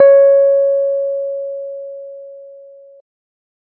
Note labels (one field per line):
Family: keyboard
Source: electronic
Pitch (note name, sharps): C#5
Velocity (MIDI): 127